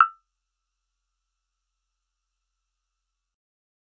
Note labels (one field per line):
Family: bass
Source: synthesizer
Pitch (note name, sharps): E6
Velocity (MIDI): 100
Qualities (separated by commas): percussive